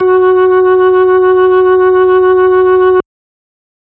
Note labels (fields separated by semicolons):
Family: organ; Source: electronic; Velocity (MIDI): 25